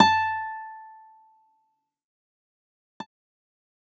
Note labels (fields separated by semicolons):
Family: guitar; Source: electronic; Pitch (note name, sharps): A5; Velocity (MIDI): 75; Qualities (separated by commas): fast decay